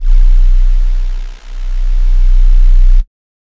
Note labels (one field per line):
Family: flute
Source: synthesizer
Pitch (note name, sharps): B0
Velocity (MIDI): 75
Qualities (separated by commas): dark